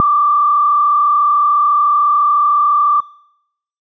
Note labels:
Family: bass; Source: synthesizer; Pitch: D6; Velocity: 75

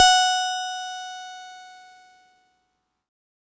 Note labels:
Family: keyboard; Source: electronic; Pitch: F#5; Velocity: 75; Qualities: bright, distorted

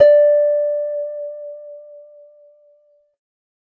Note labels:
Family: guitar; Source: acoustic; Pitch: D5; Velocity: 50

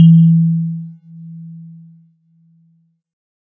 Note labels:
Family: keyboard; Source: synthesizer; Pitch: E3; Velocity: 50

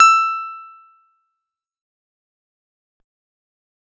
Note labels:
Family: guitar; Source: acoustic; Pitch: E6; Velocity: 127; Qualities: fast decay, percussive

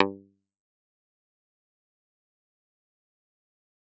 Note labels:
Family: guitar; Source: electronic; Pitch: G2; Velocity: 127; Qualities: fast decay, percussive

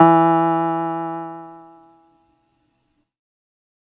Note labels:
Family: keyboard; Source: electronic; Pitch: E3; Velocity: 50

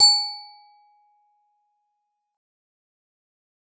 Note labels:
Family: mallet percussion; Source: acoustic; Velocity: 50; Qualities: fast decay, percussive

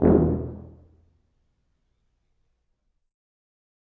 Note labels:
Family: brass; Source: acoustic; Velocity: 75; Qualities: reverb

